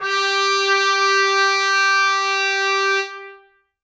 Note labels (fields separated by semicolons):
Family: brass; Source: acoustic; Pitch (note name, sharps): G4; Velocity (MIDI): 127; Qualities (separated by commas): bright, reverb